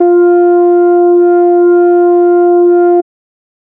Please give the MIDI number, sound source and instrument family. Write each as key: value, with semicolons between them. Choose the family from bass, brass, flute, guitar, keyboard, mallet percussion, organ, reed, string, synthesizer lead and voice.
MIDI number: 65; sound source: electronic; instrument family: organ